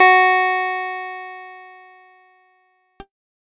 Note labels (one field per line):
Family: keyboard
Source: electronic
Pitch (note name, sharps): F#4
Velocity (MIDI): 50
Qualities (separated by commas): bright